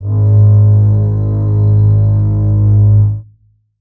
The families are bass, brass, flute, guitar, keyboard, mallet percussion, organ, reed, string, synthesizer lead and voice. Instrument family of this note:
string